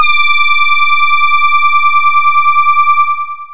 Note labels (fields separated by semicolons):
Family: voice; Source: synthesizer; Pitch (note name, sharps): D6; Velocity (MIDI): 25; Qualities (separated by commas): bright, long release